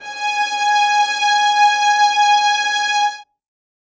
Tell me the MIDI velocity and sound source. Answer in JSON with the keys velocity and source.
{"velocity": 75, "source": "acoustic"}